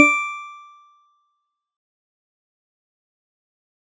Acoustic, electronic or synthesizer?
acoustic